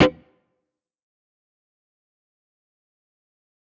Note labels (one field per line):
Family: guitar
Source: electronic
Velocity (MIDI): 25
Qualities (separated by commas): distorted, fast decay, percussive